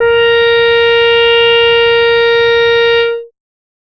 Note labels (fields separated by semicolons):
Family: bass; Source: synthesizer; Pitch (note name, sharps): A#4; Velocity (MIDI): 25; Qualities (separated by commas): bright, distorted